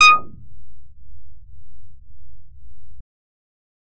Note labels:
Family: bass; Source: synthesizer; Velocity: 127; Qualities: distorted

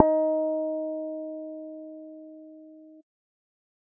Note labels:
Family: bass; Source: synthesizer; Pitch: D#4; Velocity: 25

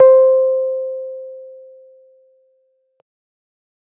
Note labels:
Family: keyboard; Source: electronic; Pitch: C5; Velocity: 50

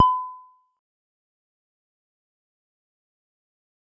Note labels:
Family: bass; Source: synthesizer; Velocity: 25; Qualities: fast decay, percussive

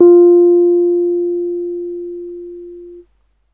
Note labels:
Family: keyboard; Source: electronic; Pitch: F4; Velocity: 50; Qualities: dark

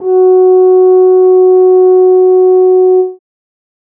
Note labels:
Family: brass; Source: acoustic; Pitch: F#4; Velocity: 50

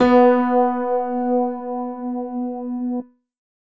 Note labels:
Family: keyboard; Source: electronic; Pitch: B3; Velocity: 100; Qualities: reverb

